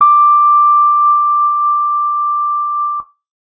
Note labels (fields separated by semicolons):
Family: guitar; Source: electronic; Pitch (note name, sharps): D6; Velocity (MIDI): 50; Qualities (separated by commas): reverb